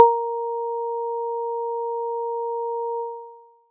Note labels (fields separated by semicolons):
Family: mallet percussion; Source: acoustic; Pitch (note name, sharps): A#4; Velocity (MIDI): 100